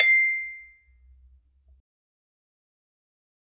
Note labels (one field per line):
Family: mallet percussion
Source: acoustic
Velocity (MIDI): 50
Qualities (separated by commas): fast decay, reverb